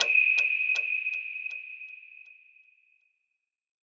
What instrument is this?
synthesizer lead